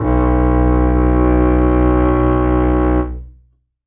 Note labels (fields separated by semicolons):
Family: string; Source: acoustic; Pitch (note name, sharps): B1; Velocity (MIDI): 75; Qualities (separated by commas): reverb